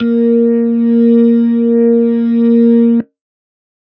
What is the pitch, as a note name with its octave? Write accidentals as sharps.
A#3